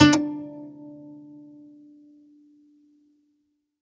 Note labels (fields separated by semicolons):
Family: string; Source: acoustic; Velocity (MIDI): 127; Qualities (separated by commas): percussive, reverb